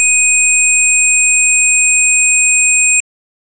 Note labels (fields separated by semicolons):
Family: organ; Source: electronic; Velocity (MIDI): 25; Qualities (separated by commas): bright